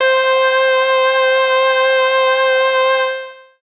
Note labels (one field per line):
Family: voice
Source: synthesizer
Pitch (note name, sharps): C5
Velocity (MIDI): 25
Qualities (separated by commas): long release